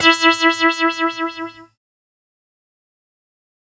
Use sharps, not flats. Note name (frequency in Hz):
E4 (329.6 Hz)